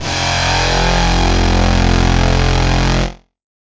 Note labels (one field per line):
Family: guitar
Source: electronic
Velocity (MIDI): 50